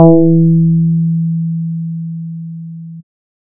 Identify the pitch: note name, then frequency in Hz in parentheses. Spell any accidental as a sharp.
E3 (164.8 Hz)